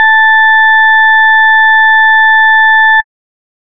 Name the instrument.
synthesizer bass